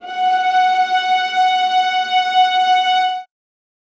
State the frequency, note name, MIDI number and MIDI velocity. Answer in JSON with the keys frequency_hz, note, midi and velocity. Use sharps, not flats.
{"frequency_hz": 740, "note": "F#5", "midi": 78, "velocity": 75}